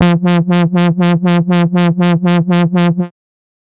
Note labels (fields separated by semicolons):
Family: bass; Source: synthesizer; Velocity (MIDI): 100; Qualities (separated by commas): bright, distorted, tempo-synced